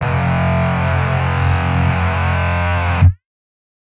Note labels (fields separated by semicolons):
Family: guitar; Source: electronic; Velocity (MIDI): 50; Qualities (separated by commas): bright, distorted